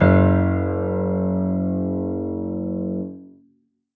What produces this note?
acoustic keyboard